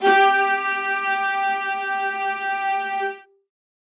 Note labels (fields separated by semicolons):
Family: string; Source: acoustic; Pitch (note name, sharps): G4; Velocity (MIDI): 127; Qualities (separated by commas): reverb